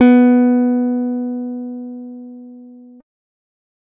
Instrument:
acoustic guitar